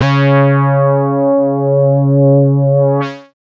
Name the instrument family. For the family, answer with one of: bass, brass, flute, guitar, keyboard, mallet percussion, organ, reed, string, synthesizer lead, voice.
bass